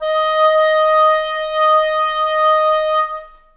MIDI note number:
75